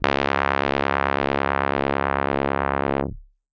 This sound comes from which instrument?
electronic keyboard